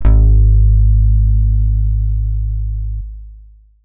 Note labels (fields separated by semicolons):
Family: guitar; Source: electronic; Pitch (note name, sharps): G#1; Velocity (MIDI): 75; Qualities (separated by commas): distorted, long release